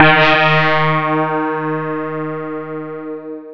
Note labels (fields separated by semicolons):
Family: mallet percussion; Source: electronic; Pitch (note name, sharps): D#3; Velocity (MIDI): 50; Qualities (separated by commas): bright, distorted, long release, non-linear envelope